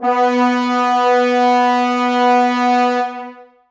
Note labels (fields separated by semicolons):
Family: brass; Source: acoustic; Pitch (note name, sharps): B3; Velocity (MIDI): 127; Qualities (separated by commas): long release, reverb